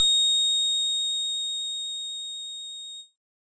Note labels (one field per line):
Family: organ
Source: electronic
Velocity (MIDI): 50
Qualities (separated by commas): bright